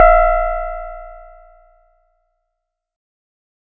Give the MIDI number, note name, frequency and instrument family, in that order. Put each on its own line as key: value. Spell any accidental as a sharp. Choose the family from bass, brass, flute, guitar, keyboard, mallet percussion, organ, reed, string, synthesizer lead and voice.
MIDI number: 22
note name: A#0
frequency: 29.14 Hz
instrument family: mallet percussion